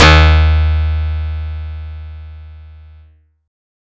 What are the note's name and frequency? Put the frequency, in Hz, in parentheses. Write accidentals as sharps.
D#2 (77.78 Hz)